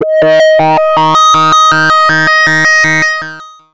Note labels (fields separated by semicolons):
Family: bass; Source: synthesizer; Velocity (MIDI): 75; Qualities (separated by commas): distorted, long release, multiphonic, tempo-synced